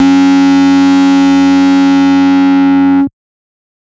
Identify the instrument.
synthesizer bass